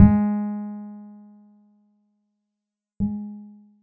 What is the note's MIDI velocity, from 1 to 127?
50